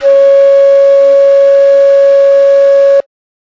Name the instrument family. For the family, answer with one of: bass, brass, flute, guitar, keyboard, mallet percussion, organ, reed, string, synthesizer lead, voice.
flute